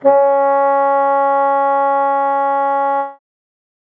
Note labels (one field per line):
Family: reed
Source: acoustic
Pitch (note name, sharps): C#4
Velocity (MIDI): 25